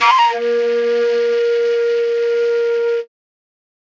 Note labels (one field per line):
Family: flute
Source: acoustic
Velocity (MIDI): 127